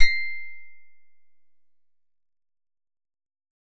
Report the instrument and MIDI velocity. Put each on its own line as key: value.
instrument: synthesizer guitar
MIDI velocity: 25